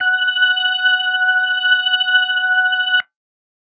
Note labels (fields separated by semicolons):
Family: organ; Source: electronic; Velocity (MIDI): 75